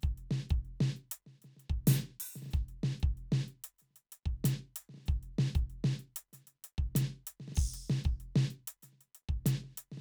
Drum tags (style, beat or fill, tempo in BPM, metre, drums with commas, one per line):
funk
beat
95 BPM
4/4
crash, closed hi-hat, open hi-hat, hi-hat pedal, snare, kick